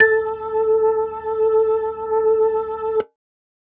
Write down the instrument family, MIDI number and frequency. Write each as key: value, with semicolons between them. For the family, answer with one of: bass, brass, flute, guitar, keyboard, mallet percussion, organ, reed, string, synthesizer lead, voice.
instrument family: organ; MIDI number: 69; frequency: 440 Hz